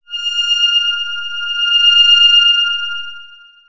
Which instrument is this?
synthesizer lead